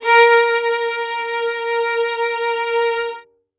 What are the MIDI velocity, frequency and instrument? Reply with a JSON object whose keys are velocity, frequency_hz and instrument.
{"velocity": 127, "frequency_hz": 466.2, "instrument": "acoustic string instrument"}